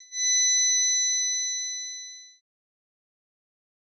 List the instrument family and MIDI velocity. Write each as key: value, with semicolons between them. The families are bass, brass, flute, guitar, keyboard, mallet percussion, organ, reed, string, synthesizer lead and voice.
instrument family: bass; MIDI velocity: 100